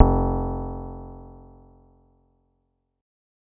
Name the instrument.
synthesizer bass